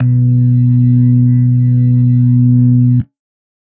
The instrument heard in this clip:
electronic organ